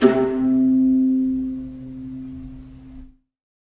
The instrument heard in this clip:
acoustic string instrument